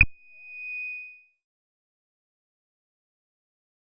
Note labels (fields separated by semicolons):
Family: bass; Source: synthesizer; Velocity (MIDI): 50; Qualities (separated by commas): fast decay